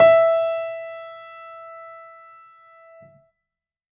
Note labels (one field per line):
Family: keyboard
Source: acoustic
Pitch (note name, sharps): E5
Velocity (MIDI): 75